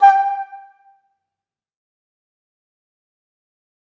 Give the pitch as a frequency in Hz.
784 Hz